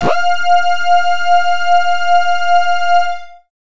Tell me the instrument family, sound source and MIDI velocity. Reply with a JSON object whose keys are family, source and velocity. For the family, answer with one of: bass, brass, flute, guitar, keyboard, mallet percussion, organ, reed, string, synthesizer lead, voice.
{"family": "bass", "source": "synthesizer", "velocity": 75}